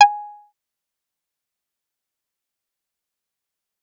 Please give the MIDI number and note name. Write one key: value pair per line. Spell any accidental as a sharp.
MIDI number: 80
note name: G#5